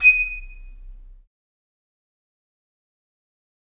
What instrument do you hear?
acoustic flute